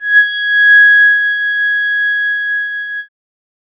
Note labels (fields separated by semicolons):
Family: keyboard; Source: synthesizer; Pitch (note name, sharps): G#6; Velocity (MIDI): 75